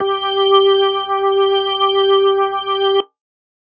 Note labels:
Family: organ; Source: electronic; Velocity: 50

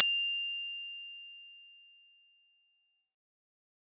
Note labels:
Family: bass; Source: synthesizer; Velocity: 127; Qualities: bright

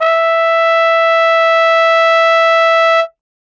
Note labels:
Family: brass; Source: acoustic; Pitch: E5; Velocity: 50

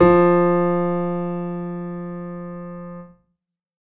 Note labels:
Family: keyboard; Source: acoustic; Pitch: F3; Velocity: 75; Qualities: reverb

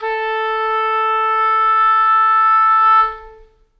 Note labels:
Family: reed; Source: acoustic; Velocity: 50; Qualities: long release, reverb

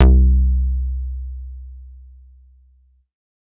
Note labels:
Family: bass; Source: synthesizer; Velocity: 100; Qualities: distorted

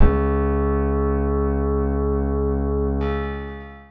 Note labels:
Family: guitar; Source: acoustic; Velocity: 127; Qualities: reverb

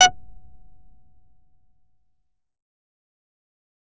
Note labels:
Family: bass; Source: synthesizer; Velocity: 75; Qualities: fast decay, percussive

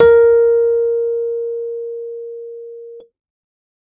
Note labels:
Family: keyboard; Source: electronic; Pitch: A#4; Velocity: 100

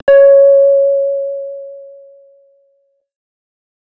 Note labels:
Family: bass; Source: synthesizer; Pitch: C#5; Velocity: 127; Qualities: distorted

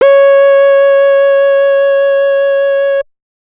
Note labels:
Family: bass; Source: synthesizer; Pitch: C#5; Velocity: 127; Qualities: distorted

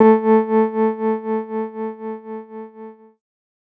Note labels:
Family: keyboard; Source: electronic; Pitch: A3; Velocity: 127; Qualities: dark

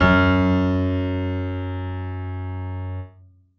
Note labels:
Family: keyboard; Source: acoustic; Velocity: 100; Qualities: reverb

